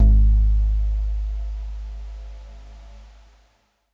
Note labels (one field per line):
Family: guitar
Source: electronic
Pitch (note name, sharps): G#1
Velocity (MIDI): 100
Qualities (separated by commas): dark